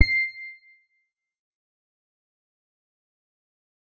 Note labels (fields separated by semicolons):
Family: guitar; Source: electronic; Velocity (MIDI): 25; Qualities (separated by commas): distorted, fast decay, percussive